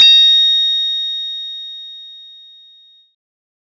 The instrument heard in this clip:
synthesizer bass